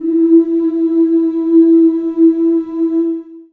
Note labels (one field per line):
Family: voice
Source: acoustic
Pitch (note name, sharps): E4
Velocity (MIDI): 100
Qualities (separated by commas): long release, reverb